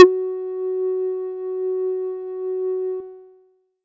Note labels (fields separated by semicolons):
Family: bass; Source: synthesizer; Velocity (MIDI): 25; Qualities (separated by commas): multiphonic